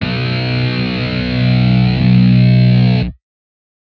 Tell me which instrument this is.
synthesizer guitar